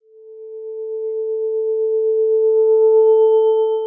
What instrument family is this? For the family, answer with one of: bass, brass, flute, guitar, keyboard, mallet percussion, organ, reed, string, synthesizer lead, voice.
guitar